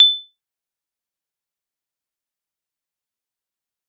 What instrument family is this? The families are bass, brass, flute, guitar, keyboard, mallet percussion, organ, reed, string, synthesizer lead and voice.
mallet percussion